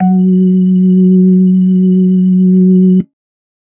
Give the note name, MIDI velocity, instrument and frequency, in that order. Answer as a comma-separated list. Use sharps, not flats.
F#3, 25, electronic organ, 185 Hz